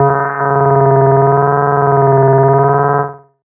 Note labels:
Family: bass; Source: synthesizer; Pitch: C#3; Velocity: 75; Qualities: distorted, tempo-synced

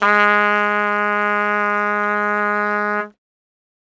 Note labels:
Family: brass; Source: acoustic; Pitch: G#3; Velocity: 25

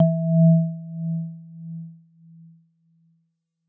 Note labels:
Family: mallet percussion; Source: acoustic; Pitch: E3; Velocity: 50; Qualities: dark, non-linear envelope

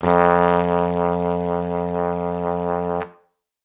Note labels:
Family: brass; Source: acoustic; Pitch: F2; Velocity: 75

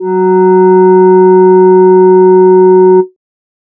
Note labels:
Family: voice; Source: synthesizer; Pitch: F#3; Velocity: 75

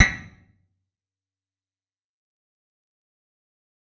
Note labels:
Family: guitar; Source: electronic; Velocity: 127; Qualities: fast decay, percussive, reverb

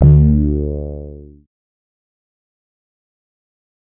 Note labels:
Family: bass; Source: synthesizer; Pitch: D2; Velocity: 127; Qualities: distorted, fast decay

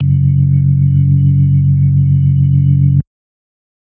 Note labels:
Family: organ; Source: electronic; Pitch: F#1; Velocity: 75; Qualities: dark

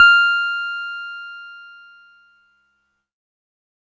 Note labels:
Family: keyboard; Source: electronic; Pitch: F6; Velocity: 100

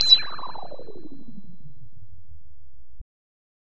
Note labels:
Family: bass; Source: synthesizer; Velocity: 100; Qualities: bright, distorted

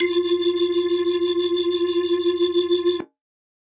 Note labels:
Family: organ; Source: electronic; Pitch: F4; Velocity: 50; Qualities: bright

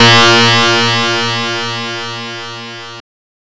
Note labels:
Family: guitar; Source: synthesizer; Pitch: A#2; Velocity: 127; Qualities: bright, distorted

